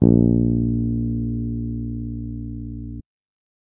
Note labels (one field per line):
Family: bass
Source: electronic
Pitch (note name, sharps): A#1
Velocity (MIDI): 100